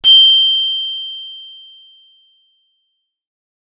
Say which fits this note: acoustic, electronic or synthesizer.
acoustic